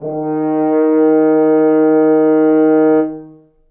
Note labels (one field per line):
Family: brass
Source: acoustic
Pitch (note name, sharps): D#3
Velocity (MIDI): 75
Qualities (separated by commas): dark, reverb